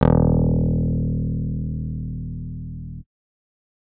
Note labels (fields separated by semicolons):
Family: keyboard; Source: electronic; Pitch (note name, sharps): D#1; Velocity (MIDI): 100